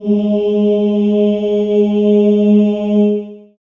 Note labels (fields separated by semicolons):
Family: voice; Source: acoustic; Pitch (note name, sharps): G#3; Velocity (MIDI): 75; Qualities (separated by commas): dark, long release, reverb